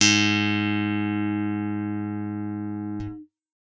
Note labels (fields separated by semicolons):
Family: guitar; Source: electronic; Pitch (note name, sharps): G#2; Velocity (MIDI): 127; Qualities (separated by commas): reverb